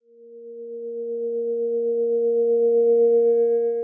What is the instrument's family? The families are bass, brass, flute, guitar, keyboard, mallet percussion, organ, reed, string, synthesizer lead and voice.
guitar